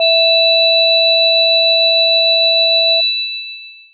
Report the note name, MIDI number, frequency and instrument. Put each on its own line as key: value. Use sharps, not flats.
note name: E5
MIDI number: 76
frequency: 659.3 Hz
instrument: electronic mallet percussion instrument